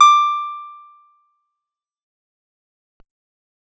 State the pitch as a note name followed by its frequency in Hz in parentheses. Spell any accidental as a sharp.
D6 (1175 Hz)